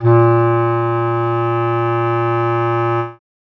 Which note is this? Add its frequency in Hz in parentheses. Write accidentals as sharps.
A#2 (116.5 Hz)